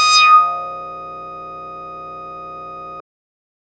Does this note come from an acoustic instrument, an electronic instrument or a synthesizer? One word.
synthesizer